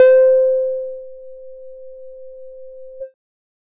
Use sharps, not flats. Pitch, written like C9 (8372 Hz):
C5 (523.3 Hz)